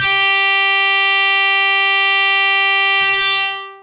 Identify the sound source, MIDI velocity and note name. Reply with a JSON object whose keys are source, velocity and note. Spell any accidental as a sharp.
{"source": "electronic", "velocity": 100, "note": "G4"}